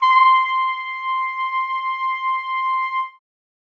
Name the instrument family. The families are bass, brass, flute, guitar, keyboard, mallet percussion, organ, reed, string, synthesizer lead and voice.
brass